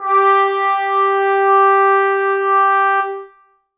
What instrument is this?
acoustic brass instrument